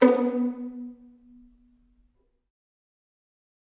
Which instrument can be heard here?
acoustic string instrument